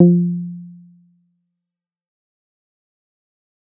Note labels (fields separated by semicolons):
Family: guitar; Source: electronic; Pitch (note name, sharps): F3; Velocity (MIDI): 25; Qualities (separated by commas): fast decay